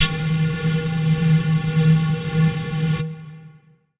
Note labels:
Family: flute; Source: acoustic; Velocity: 50; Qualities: distorted, long release

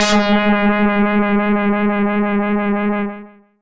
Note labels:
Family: bass; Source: synthesizer; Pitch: G#3; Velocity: 100; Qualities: bright, distorted, tempo-synced

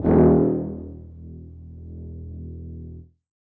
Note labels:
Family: brass; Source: acoustic; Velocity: 127; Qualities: reverb

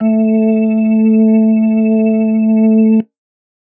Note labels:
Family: organ; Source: electronic; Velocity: 25; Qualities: dark

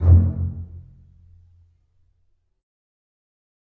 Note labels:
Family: string; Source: acoustic; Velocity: 75; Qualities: fast decay, reverb

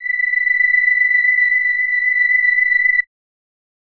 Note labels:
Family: reed; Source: acoustic; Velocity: 127

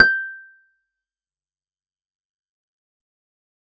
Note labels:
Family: guitar; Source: acoustic; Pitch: G6; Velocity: 50; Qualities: fast decay, percussive

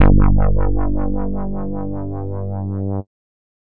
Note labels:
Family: bass; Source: synthesizer; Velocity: 75; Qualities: dark, distorted

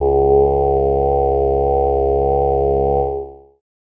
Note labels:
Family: voice; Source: synthesizer; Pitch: C#2; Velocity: 127

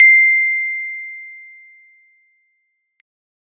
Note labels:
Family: keyboard; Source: electronic; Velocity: 75

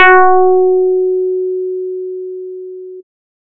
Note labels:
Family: bass; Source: synthesizer; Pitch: F#4; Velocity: 100

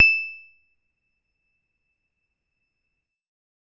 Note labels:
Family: keyboard; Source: electronic; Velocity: 75; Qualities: percussive, reverb

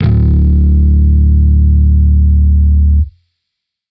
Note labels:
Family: bass; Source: electronic; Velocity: 50; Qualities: distorted

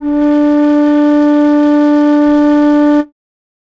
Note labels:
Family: flute; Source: acoustic; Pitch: D4; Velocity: 50; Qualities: dark

